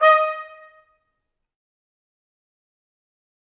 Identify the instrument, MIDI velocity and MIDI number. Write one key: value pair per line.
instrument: acoustic brass instrument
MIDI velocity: 75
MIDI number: 75